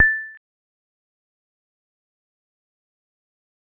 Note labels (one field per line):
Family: mallet percussion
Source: acoustic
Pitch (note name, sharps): A6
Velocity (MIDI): 25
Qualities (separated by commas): fast decay, percussive